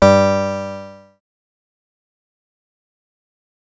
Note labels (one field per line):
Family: bass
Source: synthesizer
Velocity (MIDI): 25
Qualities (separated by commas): bright, distorted, fast decay